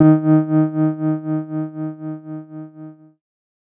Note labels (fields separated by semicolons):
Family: keyboard; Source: electronic; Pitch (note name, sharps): D#3; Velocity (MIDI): 50; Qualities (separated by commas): dark